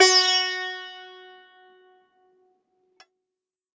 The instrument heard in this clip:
acoustic guitar